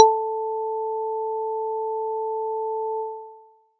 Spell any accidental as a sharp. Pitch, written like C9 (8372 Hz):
A4 (440 Hz)